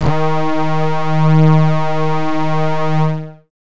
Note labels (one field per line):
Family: bass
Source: synthesizer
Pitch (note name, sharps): D#3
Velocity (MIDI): 75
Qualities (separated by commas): distorted